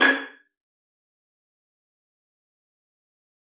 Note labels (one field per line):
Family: string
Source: acoustic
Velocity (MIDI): 50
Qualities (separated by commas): fast decay, percussive, reverb